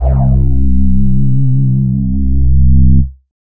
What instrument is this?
synthesizer voice